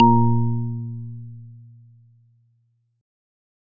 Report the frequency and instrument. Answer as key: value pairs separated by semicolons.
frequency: 116.5 Hz; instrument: electronic organ